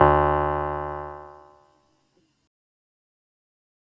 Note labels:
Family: keyboard; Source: electronic; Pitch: D2; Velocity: 75; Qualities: fast decay

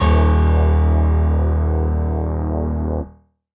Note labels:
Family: keyboard; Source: electronic; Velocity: 127; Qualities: reverb

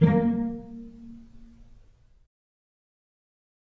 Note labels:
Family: string; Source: acoustic; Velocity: 25; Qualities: dark, fast decay, reverb

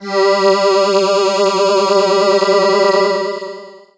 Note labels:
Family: voice; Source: synthesizer; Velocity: 100; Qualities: bright, distorted, long release

